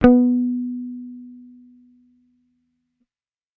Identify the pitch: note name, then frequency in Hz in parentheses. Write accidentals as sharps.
B3 (246.9 Hz)